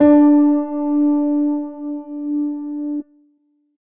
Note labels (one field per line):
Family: keyboard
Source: electronic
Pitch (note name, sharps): D4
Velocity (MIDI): 75